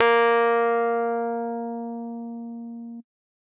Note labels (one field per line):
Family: keyboard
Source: electronic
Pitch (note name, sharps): A#3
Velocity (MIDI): 127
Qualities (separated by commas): distorted